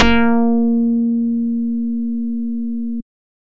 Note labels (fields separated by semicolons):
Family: bass; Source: synthesizer; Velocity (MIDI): 100